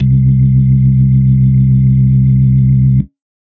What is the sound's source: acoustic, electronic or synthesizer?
electronic